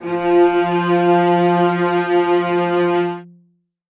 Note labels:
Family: string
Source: acoustic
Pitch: F3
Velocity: 100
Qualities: reverb

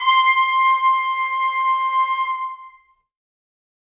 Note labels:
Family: brass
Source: acoustic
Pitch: C6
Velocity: 50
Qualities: bright, reverb

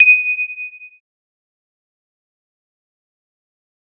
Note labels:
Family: organ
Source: electronic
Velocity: 50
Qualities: bright, fast decay

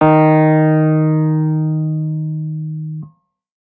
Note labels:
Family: keyboard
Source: electronic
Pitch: D#3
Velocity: 75

